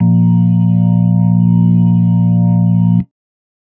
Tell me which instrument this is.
electronic organ